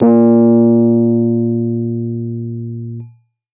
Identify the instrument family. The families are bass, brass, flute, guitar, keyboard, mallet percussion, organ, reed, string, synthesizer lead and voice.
keyboard